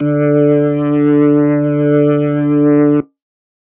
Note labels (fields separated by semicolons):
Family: organ; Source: electronic; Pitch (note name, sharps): D3; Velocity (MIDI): 127; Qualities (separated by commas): distorted